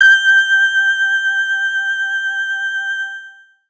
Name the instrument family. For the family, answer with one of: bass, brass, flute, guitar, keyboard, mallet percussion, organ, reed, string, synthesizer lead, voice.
organ